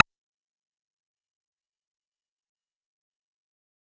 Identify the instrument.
synthesizer bass